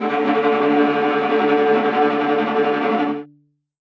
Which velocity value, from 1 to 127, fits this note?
127